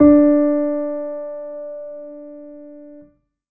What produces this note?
acoustic keyboard